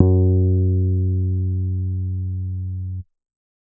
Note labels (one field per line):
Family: bass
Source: synthesizer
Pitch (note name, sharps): F#2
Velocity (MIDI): 127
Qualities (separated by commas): dark, reverb